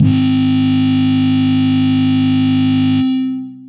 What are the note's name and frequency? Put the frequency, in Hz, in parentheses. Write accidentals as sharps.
G#1 (51.91 Hz)